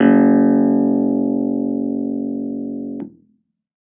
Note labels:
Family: keyboard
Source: electronic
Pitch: F#1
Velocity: 25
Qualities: distorted

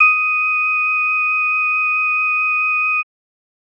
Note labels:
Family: organ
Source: electronic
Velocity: 127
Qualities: bright, multiphonic

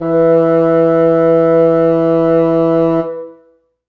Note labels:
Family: reed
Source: acoustic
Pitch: E3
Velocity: 100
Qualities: reverb

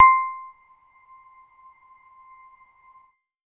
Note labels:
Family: keyboard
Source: electronic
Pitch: C6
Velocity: 127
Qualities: percussive, reverb

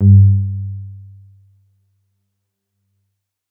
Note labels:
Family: keyboard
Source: electronic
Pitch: G2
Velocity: 50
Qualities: dark

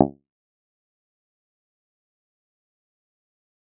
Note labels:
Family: guitar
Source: electronic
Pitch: C#2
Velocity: 75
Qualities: fast decay, percussive

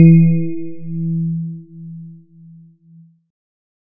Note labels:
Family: keyboard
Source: electronic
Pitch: E3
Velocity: 75

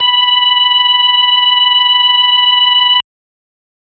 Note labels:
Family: organ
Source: electronic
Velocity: 100

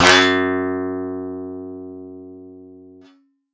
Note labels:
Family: guitar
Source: synthesizer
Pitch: F#2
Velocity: 127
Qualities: bright

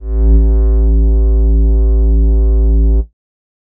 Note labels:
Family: bass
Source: synthesizer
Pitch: A1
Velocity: 127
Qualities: dark

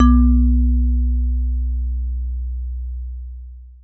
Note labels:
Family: mallet percussion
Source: acoustic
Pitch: B1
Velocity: 100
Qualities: dark, long release, reverb

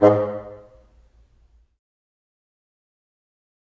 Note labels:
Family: reed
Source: acoustic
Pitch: G#2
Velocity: 25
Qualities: fast decay, percussive, reverb

